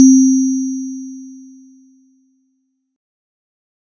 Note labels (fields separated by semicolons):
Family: mallet percussion; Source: acoustic; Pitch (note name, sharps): C4; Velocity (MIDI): 25; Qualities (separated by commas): bright